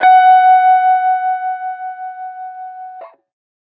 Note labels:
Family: guitar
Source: electronic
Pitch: F#5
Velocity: 25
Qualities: distorted

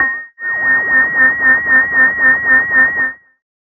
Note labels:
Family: bass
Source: synthesizer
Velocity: 127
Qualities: tempo-synced

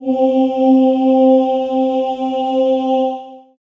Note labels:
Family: voice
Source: acoustic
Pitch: C4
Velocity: 25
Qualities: dark, reverb

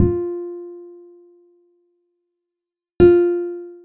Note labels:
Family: guitar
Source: acoustic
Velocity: 25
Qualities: dark

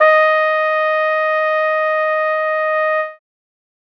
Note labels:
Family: brass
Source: acoustic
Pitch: D#5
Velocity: 75

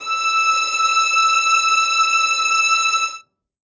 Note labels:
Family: string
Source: acoustic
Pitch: E6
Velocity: 100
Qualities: reverb

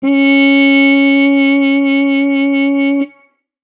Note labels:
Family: brass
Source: acoustic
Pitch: C#4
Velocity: 75

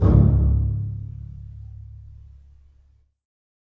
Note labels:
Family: string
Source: acoustic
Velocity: 75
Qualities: reverb

